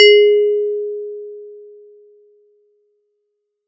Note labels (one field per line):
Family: mallet percussion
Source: acoustic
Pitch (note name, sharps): G#4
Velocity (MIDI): 100